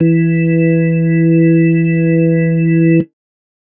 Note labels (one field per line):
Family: organ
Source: electronic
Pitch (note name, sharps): E3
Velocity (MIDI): 25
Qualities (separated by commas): dark